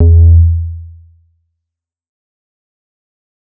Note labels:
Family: bass; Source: synthesizer; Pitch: E2; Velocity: 127; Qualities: dark, fast decay

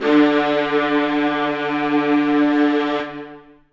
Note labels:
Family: string; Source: acoustic; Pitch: D3; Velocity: 127; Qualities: long release, reverb

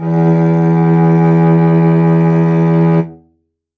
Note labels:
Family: string; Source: acoustic; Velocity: 75; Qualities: reverb

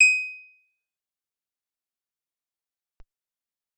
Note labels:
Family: guitar; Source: acoustic; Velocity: 25; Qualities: bright, fast decay, percussive

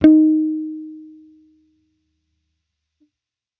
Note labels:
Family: bass; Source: electronic; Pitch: D#4; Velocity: 25

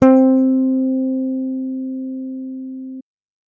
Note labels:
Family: bass; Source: electronic; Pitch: C4; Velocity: 127

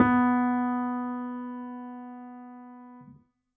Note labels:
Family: keyboard; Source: acoustic; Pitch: B3; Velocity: 50

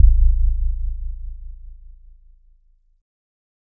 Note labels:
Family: keyboard; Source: electronic; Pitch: A0; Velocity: 50; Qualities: dark

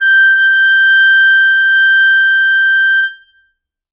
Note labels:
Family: reed; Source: acoustic; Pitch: G6; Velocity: 127; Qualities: reverb

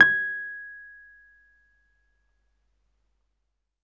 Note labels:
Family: keyboard; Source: electronic; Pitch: G#6; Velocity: 127

